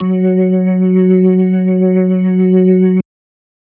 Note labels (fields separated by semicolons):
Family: organ; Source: electronic; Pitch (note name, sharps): F#3; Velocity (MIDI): 127